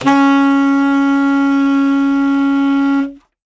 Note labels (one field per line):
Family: reed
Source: acoustic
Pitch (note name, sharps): C#4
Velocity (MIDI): 25